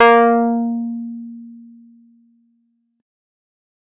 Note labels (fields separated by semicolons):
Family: keyboard; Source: electronic; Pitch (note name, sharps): A#3; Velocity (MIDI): 100; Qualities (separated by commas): distorted